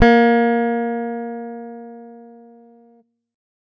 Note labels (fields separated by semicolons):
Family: guitar; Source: electronic; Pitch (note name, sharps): A#3; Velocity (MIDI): 50